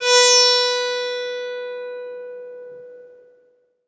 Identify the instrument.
acoustic guitar